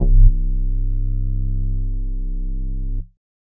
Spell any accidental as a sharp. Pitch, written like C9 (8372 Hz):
C1 (32.7 Hz)